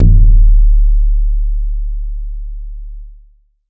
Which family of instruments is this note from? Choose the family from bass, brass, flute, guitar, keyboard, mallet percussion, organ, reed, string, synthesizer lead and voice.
bass